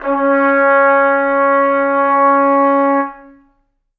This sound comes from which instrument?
acoustic brass instrument